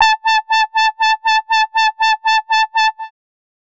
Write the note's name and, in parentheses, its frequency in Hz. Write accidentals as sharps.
A5 (880 Hz)